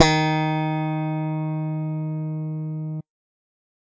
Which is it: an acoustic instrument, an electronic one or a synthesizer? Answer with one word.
electronic